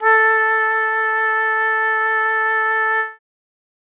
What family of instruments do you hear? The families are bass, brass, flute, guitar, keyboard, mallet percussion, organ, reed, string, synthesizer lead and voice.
reed